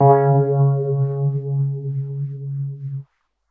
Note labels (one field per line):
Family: keyboard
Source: electronic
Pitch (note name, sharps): C#3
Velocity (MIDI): 75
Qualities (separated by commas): non-linear envelope